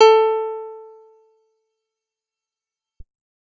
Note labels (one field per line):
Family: guitar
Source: acoustic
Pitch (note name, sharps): A4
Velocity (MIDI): 100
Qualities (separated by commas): fast decay